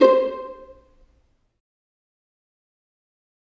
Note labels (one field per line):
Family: string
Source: acoustic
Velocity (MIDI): 25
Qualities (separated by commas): dark, fast decay, percussive, reverb